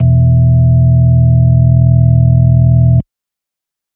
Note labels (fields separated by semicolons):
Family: organ; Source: electronic; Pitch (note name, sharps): E1; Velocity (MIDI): 25; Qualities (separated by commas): dark